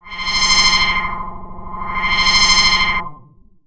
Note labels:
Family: bass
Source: synthesizer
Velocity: 25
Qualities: distorted, long release, tempo-synced

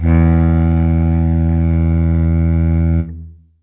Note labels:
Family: reed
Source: acoustic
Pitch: E2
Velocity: 75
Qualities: reverb

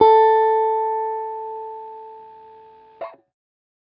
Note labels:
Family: guitar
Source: electronic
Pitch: A4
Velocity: 50

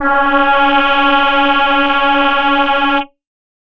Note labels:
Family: voice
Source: synthesizer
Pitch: C#4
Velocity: 100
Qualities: bright, multiphonic

